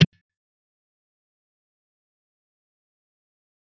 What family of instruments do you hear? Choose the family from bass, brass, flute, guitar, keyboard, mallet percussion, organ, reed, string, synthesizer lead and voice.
guitar